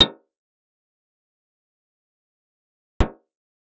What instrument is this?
acoustic guitar